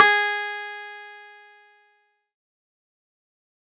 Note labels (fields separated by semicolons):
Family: keyboard; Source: electronic; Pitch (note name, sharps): G#4; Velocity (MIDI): 100; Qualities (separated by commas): distorted, fast decay